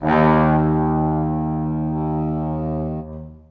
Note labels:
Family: brass; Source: acoustic; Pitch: D#2; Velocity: 100; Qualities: bright, reverb

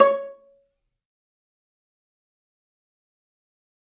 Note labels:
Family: string; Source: acoustic; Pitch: C#5; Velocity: 127; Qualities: fast decay, percussive, reverb

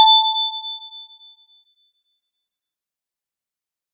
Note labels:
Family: mallet percussion; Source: acoustic; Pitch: A5; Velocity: 50; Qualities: fast decay

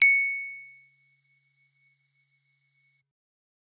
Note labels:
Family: guitar; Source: electronic; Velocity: 127; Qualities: bright, percussive

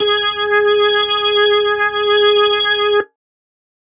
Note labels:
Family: keyboard; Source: electronic; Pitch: G#4; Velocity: 127; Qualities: distorted

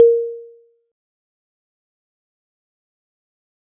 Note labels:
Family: mallet percussion; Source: acoustic; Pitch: A#4; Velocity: 25; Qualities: fast decay, percussive

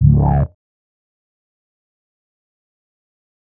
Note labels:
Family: bass; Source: synthesizer; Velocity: 127; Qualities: distorted, fast decay

